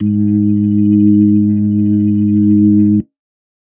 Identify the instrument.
electronic organ